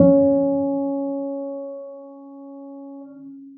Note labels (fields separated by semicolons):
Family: keyboard; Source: acoustic; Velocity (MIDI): 25; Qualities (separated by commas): dark, long release, reverb